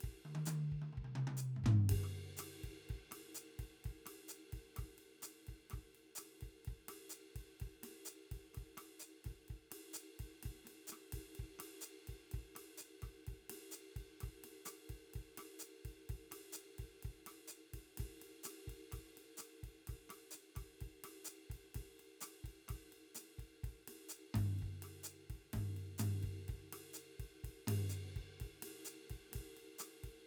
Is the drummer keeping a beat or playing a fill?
beat